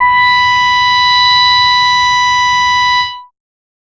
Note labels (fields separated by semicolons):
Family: bass; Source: synthesizer; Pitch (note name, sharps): B5; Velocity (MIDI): 75; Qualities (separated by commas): bright, distorted